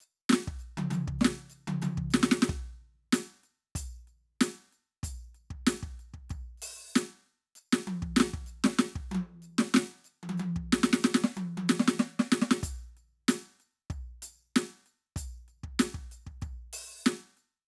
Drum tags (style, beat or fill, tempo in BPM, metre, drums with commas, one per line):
funk
beat
95 BPM
4/4
percussion, snare, high tom, mid tom, kick